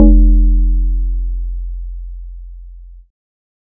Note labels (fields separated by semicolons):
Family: bass; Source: synthesizer; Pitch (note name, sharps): F1; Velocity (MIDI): 50